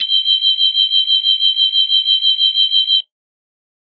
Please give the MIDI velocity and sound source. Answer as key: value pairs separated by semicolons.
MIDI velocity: 127; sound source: electronic